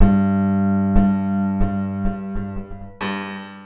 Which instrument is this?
acoustic guitar